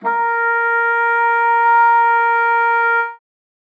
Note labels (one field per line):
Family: reed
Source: acoustic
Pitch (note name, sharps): A#4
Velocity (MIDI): 25